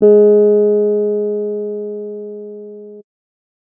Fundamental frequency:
207.7 Hz